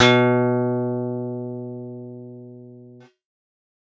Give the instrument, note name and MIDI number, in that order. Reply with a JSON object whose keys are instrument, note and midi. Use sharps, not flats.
{"instrument": "synthesizer guitar", "note": "B2", "midi": 47}